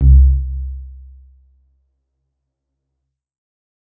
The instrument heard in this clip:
electronic keyboard